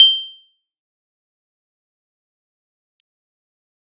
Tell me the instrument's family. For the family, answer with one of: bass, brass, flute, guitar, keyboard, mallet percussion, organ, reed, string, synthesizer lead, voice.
keyboard